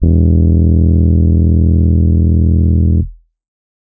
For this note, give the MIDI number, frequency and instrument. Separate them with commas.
28, 41.2 Hz, electronic keyboard